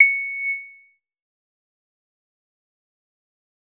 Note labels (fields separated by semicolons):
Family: bass; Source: synthesizer; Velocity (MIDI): 75; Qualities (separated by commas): distorted, fast decay